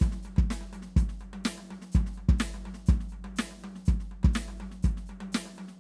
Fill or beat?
beat